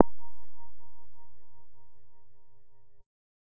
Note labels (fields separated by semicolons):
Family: bass; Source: synthesizer; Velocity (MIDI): 25; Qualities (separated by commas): distorted